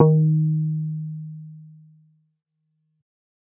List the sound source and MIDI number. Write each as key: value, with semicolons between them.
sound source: synthesizer; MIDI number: 51